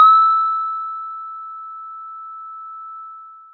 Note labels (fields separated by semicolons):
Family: mallet percussion; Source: acoustic; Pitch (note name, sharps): E6; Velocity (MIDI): 50; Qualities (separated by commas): long release